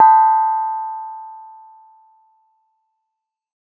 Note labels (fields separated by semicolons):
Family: mallet percussion; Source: acoustic; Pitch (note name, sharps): A5; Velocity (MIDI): 127; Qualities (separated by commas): reverb